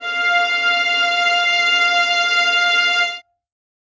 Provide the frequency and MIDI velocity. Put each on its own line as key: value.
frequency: 698.5 Hz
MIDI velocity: 75